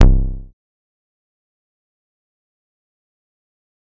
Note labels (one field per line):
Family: bass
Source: synthesizer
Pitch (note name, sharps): C1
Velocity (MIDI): 127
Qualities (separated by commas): dark, fast decay, percussive